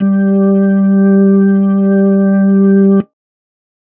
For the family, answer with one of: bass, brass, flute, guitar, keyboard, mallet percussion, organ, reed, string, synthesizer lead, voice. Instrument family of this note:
organ